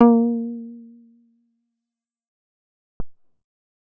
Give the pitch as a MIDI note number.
58